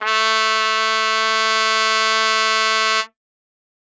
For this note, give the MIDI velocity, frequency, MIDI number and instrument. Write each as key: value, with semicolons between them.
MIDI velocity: 127; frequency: 220 Hz; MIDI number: 57; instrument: acoustic brass instrument